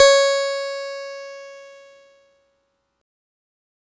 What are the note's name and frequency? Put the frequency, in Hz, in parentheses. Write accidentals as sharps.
C#5 (554.4 Hz)